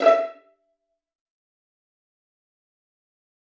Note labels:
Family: string; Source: acoustic; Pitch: E5; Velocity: 75; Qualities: fast decay, percussive, reverb

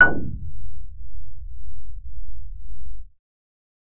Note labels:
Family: bass; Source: synthesizer; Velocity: 50

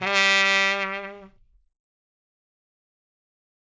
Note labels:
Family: brass; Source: acoustic; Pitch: G3; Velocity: 25; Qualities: fast decay

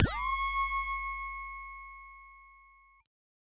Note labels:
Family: bass; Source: synthesizer; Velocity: 75; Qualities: bright, distorted, multiphonic

